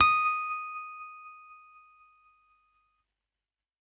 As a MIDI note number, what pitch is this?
87